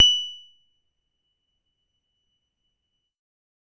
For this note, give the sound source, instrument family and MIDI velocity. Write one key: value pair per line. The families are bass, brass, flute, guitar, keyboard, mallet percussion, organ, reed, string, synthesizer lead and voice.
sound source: electronic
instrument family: keyboard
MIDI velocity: 75